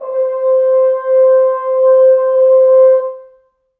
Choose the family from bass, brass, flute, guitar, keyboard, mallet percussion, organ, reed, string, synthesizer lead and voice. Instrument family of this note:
brass